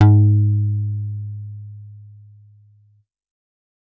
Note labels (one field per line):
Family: bass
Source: synthesizer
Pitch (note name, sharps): G#2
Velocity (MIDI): 50